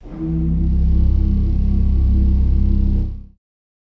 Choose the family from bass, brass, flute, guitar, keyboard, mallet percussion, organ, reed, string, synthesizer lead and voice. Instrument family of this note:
organ